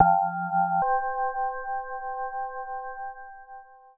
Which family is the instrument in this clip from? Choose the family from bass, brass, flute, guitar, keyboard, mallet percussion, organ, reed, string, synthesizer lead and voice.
mallet percussion